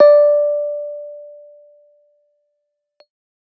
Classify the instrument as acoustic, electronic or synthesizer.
electronic